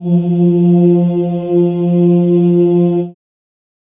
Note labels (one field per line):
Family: voice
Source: acoustic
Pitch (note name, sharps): F3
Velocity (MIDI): 75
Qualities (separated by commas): dark, reverb